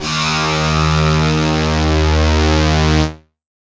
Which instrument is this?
electronic guitar